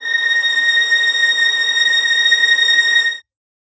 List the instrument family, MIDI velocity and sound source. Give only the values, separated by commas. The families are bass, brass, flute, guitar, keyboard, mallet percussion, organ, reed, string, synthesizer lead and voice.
string, 75, acoustic